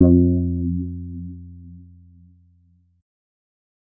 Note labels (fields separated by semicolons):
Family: bass; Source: synthesizer; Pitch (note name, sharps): F2; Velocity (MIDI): 50; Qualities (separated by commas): dark, distorted